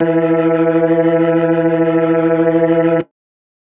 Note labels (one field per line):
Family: organ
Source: electronic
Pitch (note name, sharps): E3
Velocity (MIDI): 100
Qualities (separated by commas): distorted